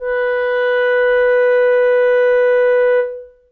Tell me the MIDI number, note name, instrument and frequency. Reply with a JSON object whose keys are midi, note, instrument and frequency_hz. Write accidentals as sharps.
{"midi": 71, "note": "B4", "instrument": "acoustic reed instrument", "frequency_hz": 493.9}